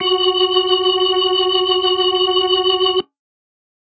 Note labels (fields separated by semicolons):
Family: organ; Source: electronic; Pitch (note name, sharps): F#4; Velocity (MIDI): 75